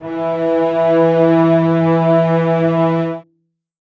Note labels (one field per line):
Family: string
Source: acoustic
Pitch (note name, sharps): E3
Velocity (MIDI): 75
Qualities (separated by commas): reverb